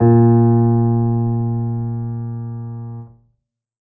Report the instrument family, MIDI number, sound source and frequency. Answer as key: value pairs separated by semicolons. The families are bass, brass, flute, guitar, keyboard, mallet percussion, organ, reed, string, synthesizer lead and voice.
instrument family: keyboard; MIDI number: 46; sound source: acoustic; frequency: 116.5 Hz